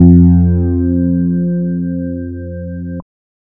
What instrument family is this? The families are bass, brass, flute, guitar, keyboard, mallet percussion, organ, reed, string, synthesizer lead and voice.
bass